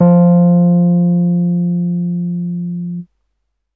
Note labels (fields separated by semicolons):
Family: keyboard; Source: electronic; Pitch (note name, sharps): F3; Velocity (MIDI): 75; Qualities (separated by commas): dark